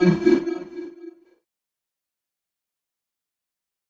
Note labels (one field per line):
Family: keyboard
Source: electronic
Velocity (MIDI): 50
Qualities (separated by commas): fast decay, non-linear envelope